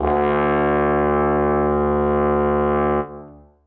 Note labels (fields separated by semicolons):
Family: brass; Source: acoustic; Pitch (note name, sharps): D2; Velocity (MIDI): 25; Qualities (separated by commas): reverb